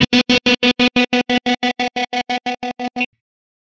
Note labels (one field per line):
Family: guitar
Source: electronic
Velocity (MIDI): 50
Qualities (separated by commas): bright, distorted, tempo-synced